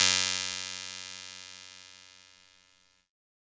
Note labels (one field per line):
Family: keyboard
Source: electronic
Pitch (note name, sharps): F#2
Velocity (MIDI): 50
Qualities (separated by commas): bright, distorted